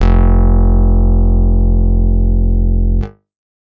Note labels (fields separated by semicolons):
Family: guitar; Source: acoustic; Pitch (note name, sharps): F1; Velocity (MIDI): 50